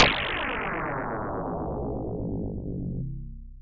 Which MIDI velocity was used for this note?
127